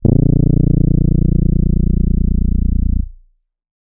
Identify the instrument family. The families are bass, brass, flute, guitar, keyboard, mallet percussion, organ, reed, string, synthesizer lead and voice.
keyboard